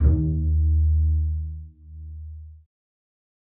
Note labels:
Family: string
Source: acoustic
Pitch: D#2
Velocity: 75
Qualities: dark, reverb

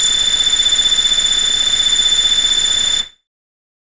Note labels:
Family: bass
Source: synthesizer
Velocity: 25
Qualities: bright, distorted

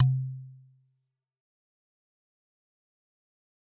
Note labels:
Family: mallet percussion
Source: acoustic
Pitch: C3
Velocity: 127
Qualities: fast decay, percussive

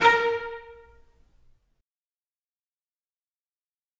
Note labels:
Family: string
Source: acoustic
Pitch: A#4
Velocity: 100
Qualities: fast decay, reverb

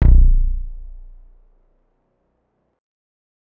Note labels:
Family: keyboard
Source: electronic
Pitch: A#0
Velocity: 25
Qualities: dark

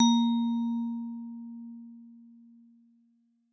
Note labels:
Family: mallet percussion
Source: acoustic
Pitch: A#3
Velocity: 127

